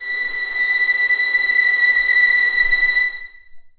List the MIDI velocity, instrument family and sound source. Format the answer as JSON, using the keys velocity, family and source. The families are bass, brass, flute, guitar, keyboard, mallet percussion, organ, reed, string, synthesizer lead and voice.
{"velocity": 75, "family": "string", "source": "acoustic"}